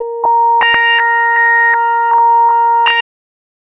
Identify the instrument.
synthesizer bass